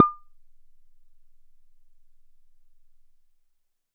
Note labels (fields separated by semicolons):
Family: bass; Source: synthesizer; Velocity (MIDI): 100; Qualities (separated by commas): percussive